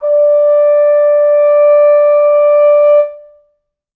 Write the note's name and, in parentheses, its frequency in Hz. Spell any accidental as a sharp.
D5 (587.3 Hz)